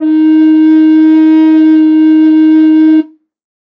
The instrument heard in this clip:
acoustic flute